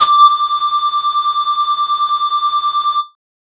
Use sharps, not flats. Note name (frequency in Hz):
D6 (1175 Hz)